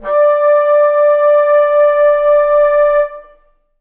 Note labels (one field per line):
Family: reed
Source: acoustic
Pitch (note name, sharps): D5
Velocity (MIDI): 50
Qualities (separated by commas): reverb